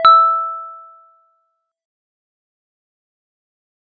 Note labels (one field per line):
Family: mallet percussion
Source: acoustic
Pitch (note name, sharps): E6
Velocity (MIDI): 25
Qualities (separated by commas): fast decay, multiphonic